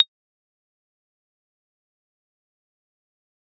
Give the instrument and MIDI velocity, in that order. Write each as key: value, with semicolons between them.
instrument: acoustic mallet percussion instrument; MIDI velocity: 100